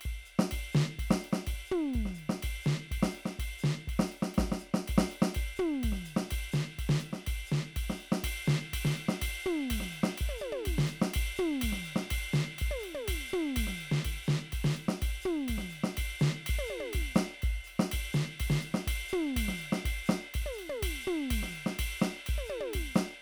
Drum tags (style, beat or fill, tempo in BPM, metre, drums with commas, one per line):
calypso
beat
124 BPM
4/4
ride, ride bell, open hi-hat, hi-hat pedal, snare, high tom, floor tom, kick